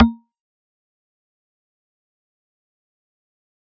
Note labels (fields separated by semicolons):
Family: mallet percussion; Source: electronic; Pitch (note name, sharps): A#3; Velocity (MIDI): 75; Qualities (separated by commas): fast decay, percussive